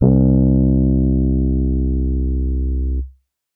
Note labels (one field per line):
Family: keyboard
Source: electronic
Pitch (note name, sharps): C2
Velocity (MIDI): 100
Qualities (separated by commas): distorted